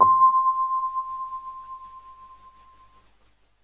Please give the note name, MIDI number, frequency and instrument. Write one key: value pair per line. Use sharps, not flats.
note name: C6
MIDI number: 84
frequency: 1047 Hz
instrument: electronic keyboard